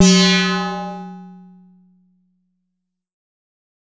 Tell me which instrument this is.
synthesizer bass